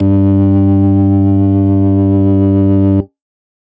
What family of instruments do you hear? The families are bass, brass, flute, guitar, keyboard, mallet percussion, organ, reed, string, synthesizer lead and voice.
organ